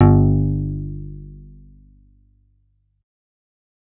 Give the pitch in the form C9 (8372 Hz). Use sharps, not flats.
G1 (49 Hz)